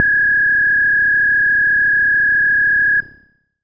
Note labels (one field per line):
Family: bass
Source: synthesizer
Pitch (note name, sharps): G#6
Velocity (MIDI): 75